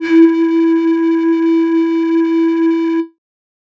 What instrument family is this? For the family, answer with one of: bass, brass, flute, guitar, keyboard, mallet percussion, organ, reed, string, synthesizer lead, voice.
flute